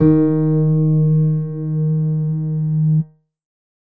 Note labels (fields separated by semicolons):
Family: keyboard; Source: electronic; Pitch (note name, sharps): D#3; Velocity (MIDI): 25; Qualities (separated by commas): reverb